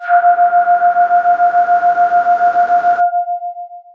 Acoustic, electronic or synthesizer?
synthesizer